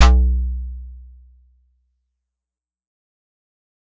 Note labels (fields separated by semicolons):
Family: keyboard; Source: acoustic; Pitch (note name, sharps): B1; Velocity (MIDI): 127; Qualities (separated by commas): fast decay